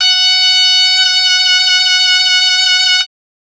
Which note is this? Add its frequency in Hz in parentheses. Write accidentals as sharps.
F#5 (740 Hz)